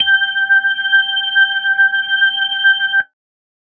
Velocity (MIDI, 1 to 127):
100